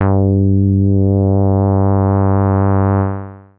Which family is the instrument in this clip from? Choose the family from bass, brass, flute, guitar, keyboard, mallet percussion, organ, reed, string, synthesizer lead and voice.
bass